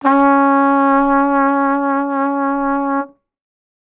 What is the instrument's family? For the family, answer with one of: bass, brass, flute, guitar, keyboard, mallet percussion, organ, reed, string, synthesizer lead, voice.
brass